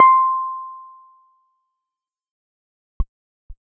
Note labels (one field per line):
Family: keyboard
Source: electronic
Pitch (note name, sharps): C6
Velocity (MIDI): 25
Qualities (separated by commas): fast decay